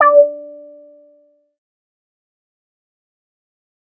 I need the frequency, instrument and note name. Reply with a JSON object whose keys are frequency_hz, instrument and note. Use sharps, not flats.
{"frequency_hz": 587.3, "instrument": "synthesizer bass", "note": "D5"}